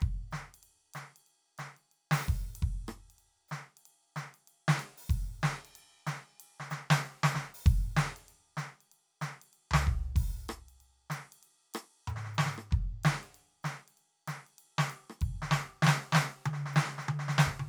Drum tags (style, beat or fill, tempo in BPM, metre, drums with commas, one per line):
rock
beat
95 BPM
4/4
ride, open hi-hat, hi-hat pedal, snare, cross-stick, high tom, mid tom, floor tom, kick